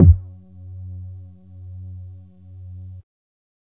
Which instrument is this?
synthesizer bass